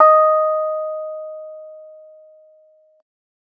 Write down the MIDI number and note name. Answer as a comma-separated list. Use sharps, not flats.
75, D#5